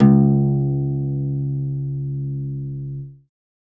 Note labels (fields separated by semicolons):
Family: guitar; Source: acoustic; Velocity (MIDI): 50; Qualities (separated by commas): reverb